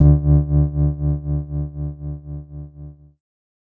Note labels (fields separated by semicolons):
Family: keyboard; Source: electronic; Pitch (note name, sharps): D2; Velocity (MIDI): 50; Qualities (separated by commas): dark